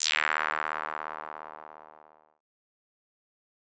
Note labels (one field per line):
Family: bass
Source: synthesizer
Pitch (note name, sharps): D#2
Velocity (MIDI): 50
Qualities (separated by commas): bright, distorted, fast decay